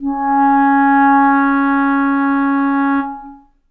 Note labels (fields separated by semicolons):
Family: reed; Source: acoustic; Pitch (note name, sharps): C#4; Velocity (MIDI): 25; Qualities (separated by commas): dark, reverb